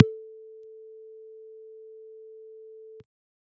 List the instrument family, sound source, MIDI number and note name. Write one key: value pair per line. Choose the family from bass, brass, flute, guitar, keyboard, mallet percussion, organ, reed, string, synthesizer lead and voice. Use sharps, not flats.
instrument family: bass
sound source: synthesizer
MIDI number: 69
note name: A4